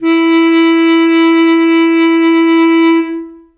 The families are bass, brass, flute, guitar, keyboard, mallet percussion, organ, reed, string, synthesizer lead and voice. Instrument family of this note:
reed